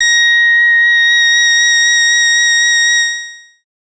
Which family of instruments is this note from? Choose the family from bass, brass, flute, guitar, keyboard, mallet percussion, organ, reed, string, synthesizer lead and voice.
bass